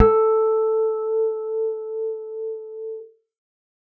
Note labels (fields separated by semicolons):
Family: bass; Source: synthesizer; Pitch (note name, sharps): A4; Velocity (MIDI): 100; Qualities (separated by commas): dark, reverb